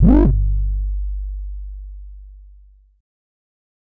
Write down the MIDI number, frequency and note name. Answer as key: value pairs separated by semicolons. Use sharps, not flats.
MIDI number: 31; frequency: 49 Hz; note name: G1